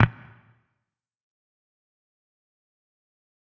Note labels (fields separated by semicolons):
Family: guitar; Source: electronic; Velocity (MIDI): 25; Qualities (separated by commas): distorted, fast decay, percussive